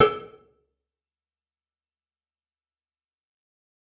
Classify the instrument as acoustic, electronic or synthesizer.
electronic